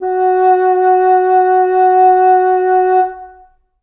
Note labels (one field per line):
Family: reed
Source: acoustic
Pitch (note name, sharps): F#4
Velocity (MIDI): 75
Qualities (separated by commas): long release, reverb